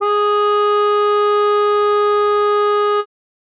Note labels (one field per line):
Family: reed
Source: acoustic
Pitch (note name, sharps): G#4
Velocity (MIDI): 127